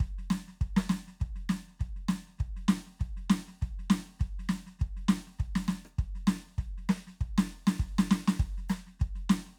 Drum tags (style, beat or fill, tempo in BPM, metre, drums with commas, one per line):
rockabilly
beat
200 BPM
4/4
hi-hat pedal, snare, cross-stick, kick